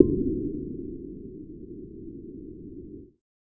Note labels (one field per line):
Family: bass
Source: synthesizer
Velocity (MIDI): 100